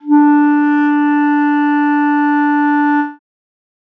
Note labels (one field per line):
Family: reed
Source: acoustic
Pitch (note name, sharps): D4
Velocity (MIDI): 75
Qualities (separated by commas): dark